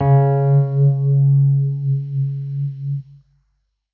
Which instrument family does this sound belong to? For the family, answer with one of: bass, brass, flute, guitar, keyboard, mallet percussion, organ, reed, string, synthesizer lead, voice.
keyboard